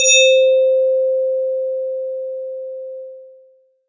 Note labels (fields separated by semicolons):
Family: mallet percussion; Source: electronic; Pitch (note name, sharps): C5; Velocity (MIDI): 127; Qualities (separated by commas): multiphonic